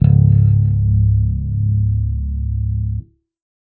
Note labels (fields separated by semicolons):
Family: bass; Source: electronic; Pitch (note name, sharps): C#1; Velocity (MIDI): 100